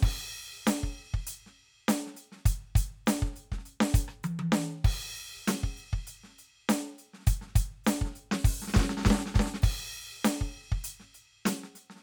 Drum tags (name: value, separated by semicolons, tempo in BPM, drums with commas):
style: Latin funk; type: beat; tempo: 100 BPM; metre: 4/4; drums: crash, closed hi-hat, open hi-hat, hi-hat pedal, snare, cross-stick, high tom, kick